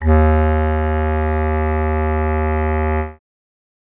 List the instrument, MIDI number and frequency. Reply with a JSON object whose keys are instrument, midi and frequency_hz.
{"instrument": "acoustic reed instrument", "midi": 39, "frequency_hz": 77.78}